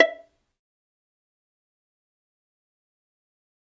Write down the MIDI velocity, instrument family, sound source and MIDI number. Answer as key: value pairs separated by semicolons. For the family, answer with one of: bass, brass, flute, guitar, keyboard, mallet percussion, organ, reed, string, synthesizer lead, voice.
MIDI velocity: 25; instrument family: string; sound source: acoustic; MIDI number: 76